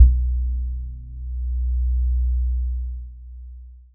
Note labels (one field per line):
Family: mallet percussion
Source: electronic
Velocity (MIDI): 25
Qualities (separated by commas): long release